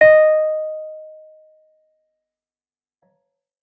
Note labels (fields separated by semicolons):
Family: keyboard; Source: electronic; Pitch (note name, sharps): D#5; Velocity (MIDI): 127; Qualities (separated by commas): fast decay